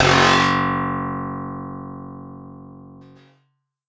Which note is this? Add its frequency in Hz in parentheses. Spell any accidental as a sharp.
F#1 (46.25 Hz)